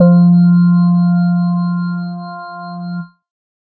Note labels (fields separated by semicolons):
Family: organ; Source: electronic; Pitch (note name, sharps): F3; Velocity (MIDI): 50; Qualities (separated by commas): dark